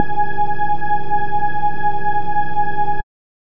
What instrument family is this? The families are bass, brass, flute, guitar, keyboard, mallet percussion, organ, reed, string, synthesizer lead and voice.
bass